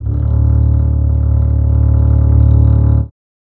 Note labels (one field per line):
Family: string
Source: acoustic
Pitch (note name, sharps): D1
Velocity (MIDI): 75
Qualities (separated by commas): reverb